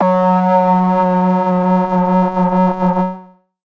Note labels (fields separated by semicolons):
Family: synthesizer lead; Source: synthesizer; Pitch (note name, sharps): F#3; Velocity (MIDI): 127; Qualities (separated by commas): distorted, multiphonic, non-linear envelope